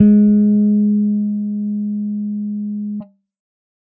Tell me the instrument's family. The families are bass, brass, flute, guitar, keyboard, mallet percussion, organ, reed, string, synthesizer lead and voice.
bass